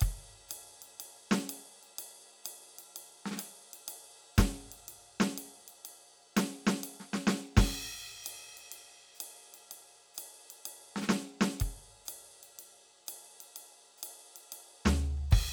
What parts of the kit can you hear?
crash, ride, hi-hat pedal, snare, cross-stick, floor tom and kick